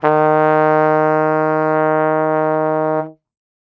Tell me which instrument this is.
acoustic brass instrument